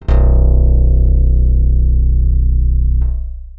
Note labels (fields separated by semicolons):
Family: bass; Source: synthesizer; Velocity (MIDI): 50; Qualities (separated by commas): dark, long release